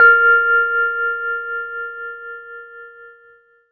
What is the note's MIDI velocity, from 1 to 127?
75